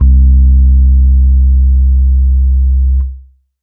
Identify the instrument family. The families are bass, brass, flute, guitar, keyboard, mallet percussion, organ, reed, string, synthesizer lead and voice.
keyboard